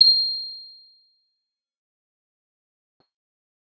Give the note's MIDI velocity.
75